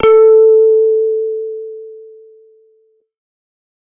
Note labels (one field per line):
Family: bass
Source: synthesizer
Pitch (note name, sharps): A4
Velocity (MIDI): 75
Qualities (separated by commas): distorted